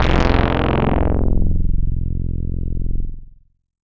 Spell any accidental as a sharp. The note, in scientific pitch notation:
F0